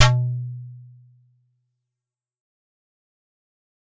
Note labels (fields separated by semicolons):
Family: keyboard; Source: acoustic; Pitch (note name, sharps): B2; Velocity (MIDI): 127; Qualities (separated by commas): fast decay